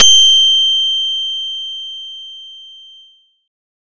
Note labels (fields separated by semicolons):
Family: guitar; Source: acoustic; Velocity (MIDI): 127; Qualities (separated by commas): bright